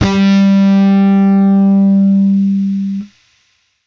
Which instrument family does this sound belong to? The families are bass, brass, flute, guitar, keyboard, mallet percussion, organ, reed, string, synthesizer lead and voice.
bass